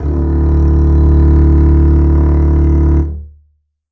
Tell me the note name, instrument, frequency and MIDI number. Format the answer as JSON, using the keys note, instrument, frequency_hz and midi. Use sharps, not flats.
{"note": "D1", "instrument": "acoustic string instrument", "frequency_hz": 36.71, "midi": 26}